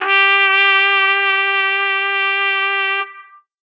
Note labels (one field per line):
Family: brass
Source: acoustic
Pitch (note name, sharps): G4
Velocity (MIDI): 100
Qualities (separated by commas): distorted